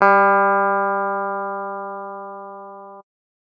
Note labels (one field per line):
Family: keyboard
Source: electronic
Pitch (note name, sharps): G3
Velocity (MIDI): 75